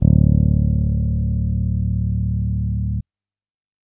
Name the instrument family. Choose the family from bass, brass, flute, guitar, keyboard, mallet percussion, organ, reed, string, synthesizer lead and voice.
bass